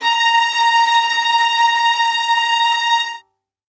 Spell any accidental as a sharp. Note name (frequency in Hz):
A#5 (932.3 Hz)